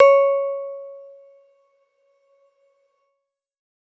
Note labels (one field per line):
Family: keyboard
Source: electronic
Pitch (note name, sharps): C#5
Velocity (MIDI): 127